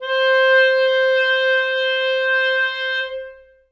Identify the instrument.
acoustic reed instrument